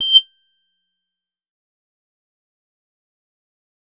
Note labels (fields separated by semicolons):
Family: bass; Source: synthesizer; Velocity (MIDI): 100; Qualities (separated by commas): bright, distorted, fast decay, percussive